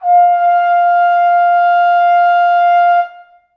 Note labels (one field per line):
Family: brass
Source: acoustic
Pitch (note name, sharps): F5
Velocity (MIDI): 100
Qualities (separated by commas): reverb